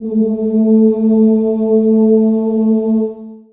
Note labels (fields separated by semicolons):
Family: voice; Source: acoustic; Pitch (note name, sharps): A3; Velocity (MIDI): 100; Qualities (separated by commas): dark, long release, reverb